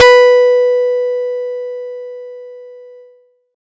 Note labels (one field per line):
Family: guitar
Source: acoustic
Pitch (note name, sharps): B4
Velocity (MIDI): 75